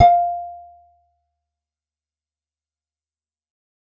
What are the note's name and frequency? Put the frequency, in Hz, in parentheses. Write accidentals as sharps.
F5 (698.5 Hz)